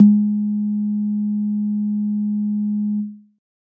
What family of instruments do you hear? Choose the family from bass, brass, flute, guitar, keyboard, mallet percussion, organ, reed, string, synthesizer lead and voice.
keyboard